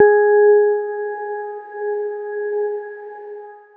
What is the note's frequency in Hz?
415.3 Hz